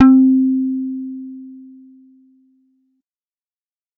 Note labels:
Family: bass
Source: synthesizer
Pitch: C4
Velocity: 75

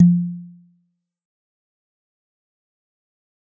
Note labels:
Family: mallet percussion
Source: acoustic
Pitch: F3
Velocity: 25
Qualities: dark, fast decay, percussive

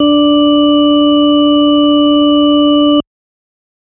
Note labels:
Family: organ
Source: electronic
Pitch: D4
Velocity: 25

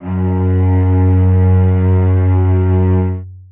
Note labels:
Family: string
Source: acoustic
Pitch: F#2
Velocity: 75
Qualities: long release, reverb

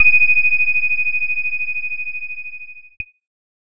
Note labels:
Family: keyboard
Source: electronic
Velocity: 50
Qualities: distorted

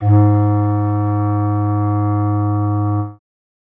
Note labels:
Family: reed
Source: acoustic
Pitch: G#2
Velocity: 75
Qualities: dark

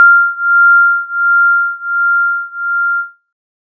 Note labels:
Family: synthesizer lead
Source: synthesizer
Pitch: F6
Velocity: 75

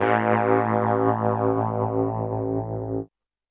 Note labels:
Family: keyboard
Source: electronic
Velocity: 127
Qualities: distorted

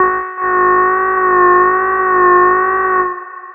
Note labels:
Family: bass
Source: synthesizer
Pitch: F#4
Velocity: 127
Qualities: long release, reverb

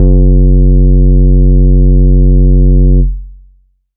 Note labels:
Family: bass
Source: synthesizer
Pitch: F#1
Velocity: 127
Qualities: long release

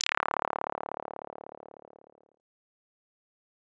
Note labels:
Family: bass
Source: synthesizer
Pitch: D1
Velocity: 100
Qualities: bright, distorted, fast decay

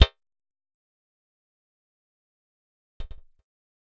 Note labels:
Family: bass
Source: synthesizer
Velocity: 50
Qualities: fast decay, percussive

